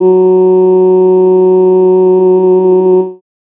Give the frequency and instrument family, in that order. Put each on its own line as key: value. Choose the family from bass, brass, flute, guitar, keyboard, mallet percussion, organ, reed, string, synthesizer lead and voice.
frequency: 185 Hz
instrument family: voice